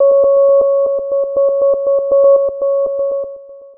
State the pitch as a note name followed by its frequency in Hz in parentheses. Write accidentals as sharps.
C#5 (554.4 Hz)